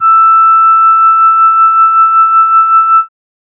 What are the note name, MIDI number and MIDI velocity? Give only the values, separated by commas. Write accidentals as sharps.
E6, 88, 100